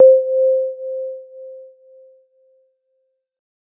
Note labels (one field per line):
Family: keyboard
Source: electronic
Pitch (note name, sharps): C5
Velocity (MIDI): 75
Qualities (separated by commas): dark